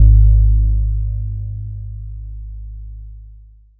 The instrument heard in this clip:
electronic mallet percussion instrument